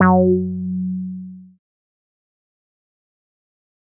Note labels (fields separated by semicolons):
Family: bass; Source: synthesizer; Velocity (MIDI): 25; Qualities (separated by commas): distorted, fast decay